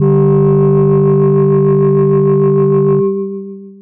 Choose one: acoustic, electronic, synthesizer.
electronic